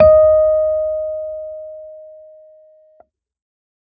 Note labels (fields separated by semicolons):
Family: keyboard; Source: electronic; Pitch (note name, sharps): D#5; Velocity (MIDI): 100